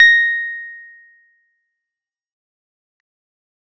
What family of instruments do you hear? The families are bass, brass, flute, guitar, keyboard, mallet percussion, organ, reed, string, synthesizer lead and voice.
keyboard